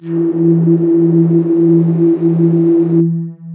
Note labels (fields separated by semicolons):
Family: voice; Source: synthesizer; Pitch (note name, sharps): E3; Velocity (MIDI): 50; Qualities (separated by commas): distorted, long release